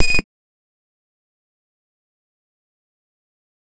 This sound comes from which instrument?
synthesizer bass